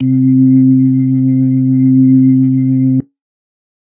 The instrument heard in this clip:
electronic organ